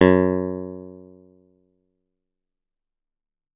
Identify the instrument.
acoustic guitar